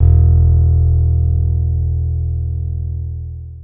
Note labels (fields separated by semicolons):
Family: guitar; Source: acoustic; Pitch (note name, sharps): E1; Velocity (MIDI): 50; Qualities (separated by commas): dark, long release